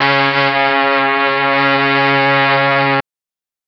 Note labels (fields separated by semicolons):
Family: brass; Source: electronic; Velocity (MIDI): 127; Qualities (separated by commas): bright, distorted